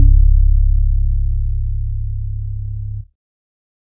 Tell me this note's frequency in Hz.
34.65 Hz